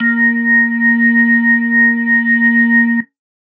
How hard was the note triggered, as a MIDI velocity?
75